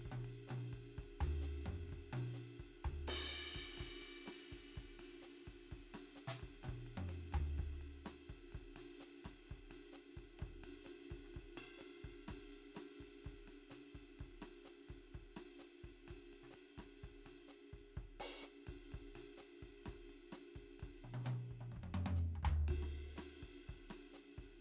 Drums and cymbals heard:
crash, ride, ride bell, open hi-hat, hi-hat pedal, snare, cross-stick, high tom, mid tom, floor tom and kick